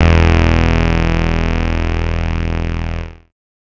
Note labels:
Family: bass; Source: synthesizer; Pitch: E1; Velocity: 25; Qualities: bright, distorted

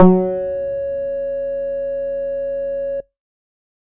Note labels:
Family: bass; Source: synthesizer; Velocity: 50; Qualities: distorted

